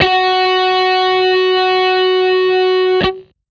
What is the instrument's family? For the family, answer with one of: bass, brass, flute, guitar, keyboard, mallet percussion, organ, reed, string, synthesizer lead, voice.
guitar